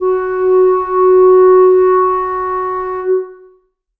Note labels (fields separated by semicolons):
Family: reed; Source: acoustic; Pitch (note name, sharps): F#4; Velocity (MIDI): 50; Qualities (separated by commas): long release, reverb